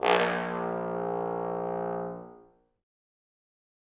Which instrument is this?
acoustic brass instrument